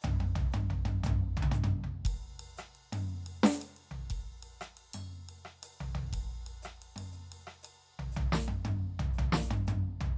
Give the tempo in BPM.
118 BPM